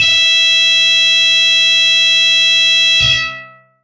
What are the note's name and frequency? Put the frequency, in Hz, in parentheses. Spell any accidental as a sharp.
E5 (659.3 Hz)